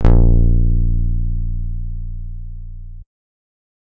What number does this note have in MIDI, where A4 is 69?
22